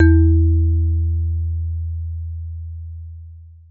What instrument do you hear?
acoustic mallet percussion instrument